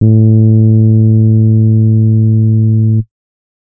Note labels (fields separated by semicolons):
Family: keyboard; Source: electronic; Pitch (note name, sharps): A2; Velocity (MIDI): 50; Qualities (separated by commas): dark